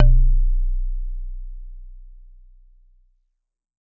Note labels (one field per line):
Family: mallet percussion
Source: acoustic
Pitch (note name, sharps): B0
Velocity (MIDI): 50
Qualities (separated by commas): dark